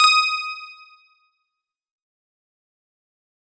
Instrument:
electronic guitar